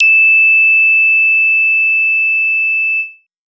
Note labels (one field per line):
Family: bass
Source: synthesizer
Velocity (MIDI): 25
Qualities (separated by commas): bright, distorted